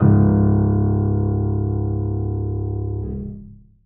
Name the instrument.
acoustic keyboard